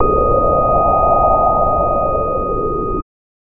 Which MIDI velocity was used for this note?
75